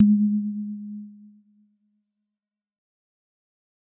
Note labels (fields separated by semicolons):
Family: mallet percussion; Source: acoustic; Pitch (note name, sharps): G#3; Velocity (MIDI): 75; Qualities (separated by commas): dark, fast decay